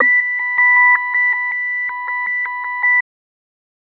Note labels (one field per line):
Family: bass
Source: synthesizer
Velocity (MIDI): 100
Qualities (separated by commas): tempo-synced